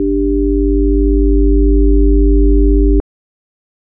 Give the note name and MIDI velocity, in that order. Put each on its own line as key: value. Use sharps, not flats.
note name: G1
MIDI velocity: 100